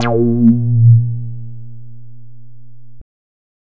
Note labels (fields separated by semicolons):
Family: bass; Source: synthesizer; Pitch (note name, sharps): A#2; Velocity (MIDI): 50; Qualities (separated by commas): distorted